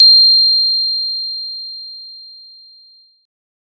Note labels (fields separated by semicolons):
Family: mallet percussion; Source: acoustic; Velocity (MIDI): 50; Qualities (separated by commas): bright